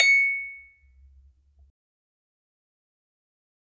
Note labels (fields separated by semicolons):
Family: mallet percussion; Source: acoustic; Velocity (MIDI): 75; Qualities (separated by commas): fast decay, percussive, reverb